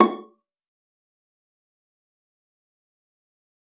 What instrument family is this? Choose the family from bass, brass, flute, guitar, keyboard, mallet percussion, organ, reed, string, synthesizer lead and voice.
string